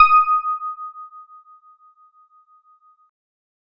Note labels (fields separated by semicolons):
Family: keyboard; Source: electronic; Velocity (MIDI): 75